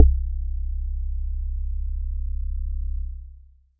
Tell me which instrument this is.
acoustic mallet percussion instrument